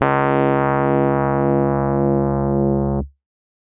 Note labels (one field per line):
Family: keyboard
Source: electronic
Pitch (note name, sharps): C#2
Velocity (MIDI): 75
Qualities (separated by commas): distorted